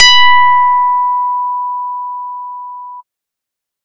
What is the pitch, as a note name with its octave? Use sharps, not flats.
B5